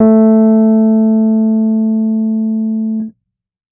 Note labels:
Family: keyboard; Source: electronic; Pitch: A3; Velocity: 75; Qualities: dark

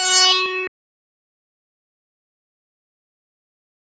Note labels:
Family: bass; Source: synthesizer; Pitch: F#4; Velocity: 25; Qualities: bright, distorted, fast decay

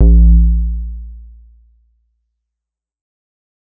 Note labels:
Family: bass; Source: synthesizer; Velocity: 75; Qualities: dark, fast decay

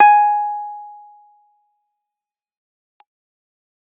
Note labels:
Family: keyboard; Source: electronic; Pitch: G#5; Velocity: 75; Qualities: fast decay

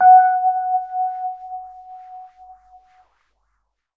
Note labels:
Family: keyboard; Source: electronic; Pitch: F#5; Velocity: 25; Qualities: non-linear envelope

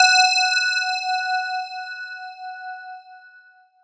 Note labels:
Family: mallet percussion; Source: electronic; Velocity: 100; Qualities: bright

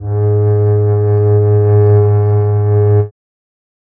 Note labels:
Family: string; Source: acoustic; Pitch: G#2; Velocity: 50; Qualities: reverb

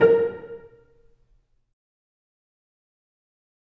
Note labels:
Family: string; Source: acoustic; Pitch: A#4; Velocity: 100; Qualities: dark, fast decay, percussive, reverb

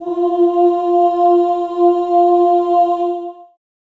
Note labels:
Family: voice; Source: acoustic; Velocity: 50; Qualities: long release, reverb

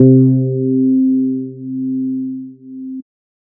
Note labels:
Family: bass; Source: synthesizer; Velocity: 75

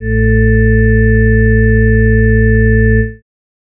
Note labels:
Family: organ; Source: electronic; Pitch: A1; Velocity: 127

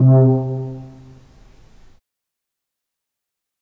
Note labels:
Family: flute; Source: acoustic; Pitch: C3; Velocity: 50; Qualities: fast decay, reverb

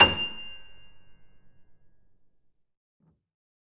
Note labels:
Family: keyboard; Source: acoustic; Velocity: 50; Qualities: reverb

